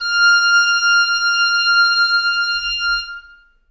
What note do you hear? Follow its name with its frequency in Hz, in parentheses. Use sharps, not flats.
F6 (1397 Hz)